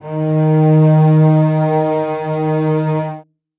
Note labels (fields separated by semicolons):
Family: string; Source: acoustic; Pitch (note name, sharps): D#3; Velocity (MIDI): 75; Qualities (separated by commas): reverb